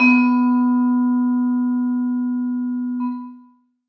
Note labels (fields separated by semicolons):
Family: mallet percussion; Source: acoustic; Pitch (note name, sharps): B3; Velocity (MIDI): 75; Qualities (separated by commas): reverb